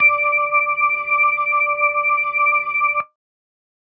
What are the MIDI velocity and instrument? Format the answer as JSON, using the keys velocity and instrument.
{"velocity": 75, "instrument": "electronic organ"}